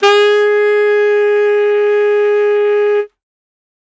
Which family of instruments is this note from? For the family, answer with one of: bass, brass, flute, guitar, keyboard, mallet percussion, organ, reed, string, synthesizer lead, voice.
reed